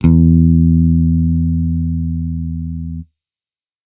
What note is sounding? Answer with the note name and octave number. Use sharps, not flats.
E2